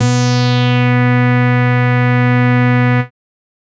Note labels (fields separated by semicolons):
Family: bass; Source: synthesizer; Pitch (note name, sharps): B2; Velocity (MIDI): 127; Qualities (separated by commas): bright, distorted